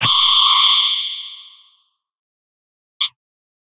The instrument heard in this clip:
electronic guitar